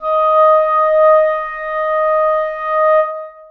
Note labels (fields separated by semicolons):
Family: reed; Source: acoustic; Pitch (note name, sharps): D#5; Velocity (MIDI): 25; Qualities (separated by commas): long release, reverb